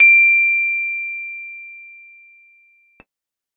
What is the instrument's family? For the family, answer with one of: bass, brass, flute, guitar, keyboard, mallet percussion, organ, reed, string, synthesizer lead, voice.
keyboard